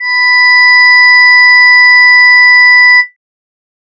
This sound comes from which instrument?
synthesizer voice